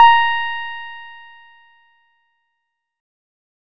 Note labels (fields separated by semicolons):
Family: keyboard; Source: electronic; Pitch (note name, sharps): A#5; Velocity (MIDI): 127